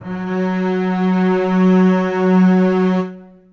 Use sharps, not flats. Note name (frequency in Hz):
F#3 (185 Hz)